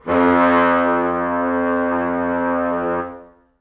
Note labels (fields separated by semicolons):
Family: brass; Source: acoustic; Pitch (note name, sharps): F2; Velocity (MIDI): 50; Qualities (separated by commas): reverb